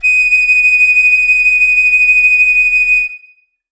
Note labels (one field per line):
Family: flute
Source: acoustic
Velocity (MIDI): 75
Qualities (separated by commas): reverb